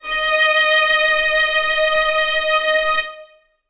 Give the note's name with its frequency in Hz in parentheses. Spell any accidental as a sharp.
D#5 (622.3 Hz)